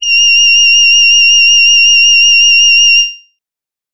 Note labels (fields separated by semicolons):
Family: voice; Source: synthesizer; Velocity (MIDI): 50; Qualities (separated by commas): bright